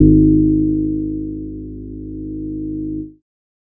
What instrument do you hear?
synthesizer bass